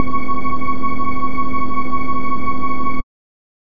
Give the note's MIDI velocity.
100